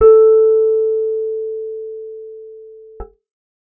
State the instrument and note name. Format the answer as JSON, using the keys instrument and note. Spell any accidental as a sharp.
{"instrument": "acoustic guitar", "note": "A4"}